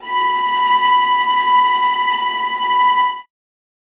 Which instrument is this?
acoustic string instrument